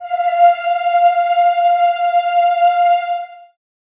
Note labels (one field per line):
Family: voice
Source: acoustic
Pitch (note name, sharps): F5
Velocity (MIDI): 75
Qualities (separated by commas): long release, reverb